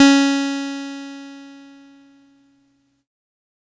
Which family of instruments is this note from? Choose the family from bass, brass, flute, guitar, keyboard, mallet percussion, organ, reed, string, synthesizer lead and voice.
keyboard